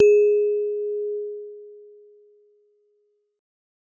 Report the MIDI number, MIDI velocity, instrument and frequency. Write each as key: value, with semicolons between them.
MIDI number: 68; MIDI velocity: 75; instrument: acoustic mallet percussion instrument; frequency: 415.3 Hz